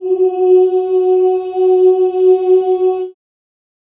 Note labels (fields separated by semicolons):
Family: voice; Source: acoustic; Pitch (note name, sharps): F#4; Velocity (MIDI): 100; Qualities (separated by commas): reverb